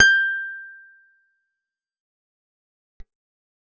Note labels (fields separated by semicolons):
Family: guitar; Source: acoustic; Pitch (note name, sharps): G6; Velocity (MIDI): 75; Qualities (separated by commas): fast decay